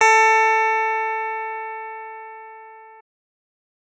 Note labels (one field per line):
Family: keyboard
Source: electronic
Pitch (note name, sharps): A4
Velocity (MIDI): 127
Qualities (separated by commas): distorted